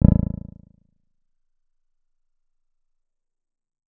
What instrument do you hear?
acoustic guitar